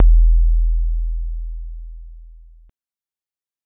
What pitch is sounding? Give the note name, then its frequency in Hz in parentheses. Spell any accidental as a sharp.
E1 (41.2 Hz)